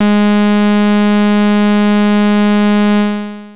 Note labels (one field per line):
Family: bass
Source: synthesizer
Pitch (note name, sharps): G#3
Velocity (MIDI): 127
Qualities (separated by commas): bright, distorted, long release